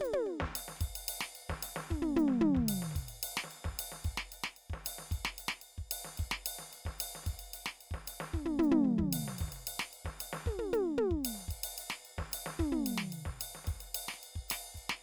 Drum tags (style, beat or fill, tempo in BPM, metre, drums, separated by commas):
songo, beat, 112 BPM, 4/4, ride, ride bell, hi-hat pedal, snare, high tom, mid tom, floor tom, kick